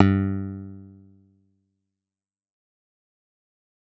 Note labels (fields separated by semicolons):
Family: bass; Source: synthesizer; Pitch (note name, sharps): G2; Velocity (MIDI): 25; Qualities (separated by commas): fast decay